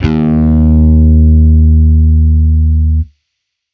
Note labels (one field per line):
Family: bass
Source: electronic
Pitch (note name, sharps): D#2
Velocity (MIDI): 75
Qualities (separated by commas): distorted